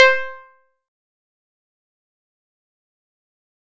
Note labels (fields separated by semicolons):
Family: guitar; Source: acoustic; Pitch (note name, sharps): C5; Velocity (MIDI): 25; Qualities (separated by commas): distorted, fast decay, percussive